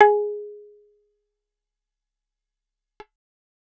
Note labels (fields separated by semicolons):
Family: guitar; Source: acoustic; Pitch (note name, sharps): G#4; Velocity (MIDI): 75; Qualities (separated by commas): fast decay, percussive